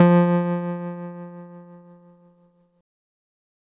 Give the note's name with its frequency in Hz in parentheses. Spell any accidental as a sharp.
F3 (174.6 Hz)